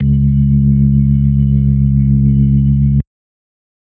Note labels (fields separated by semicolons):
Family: organ; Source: electronic; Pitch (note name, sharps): C#2; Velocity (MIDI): 100; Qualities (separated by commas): dark